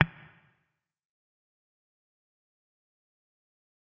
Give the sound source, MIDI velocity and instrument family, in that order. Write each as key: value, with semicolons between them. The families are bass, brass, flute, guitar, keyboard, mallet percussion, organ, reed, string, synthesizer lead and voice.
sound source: electronic; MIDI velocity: 25; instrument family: guitar